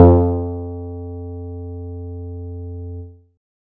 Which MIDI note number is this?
41